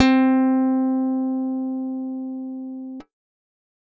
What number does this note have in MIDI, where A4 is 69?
60